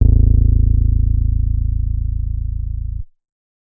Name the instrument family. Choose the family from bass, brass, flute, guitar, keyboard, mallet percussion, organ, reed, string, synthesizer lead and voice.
bass